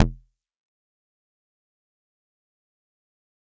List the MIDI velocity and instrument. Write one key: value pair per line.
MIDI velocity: 50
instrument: acoustic mallet percussion instrument